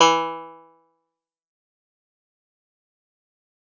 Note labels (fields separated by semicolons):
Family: guitar; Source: acoustic; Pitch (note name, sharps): E3; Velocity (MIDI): 25; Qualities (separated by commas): bright, fast decay, percussive